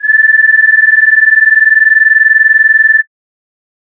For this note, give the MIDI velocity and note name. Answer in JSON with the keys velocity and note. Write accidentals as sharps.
{"velocity": 100, "note": "A6"}